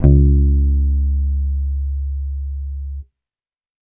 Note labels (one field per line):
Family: bass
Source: electronic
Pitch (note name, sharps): C#2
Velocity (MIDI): 50